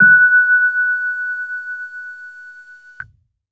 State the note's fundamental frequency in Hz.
1480 Hz